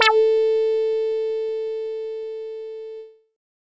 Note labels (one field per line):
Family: bass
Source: synthesizer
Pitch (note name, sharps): A4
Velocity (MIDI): 75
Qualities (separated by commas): distorted